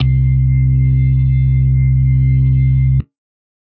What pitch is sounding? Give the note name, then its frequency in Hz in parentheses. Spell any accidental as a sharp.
C2 (65.41 Hz)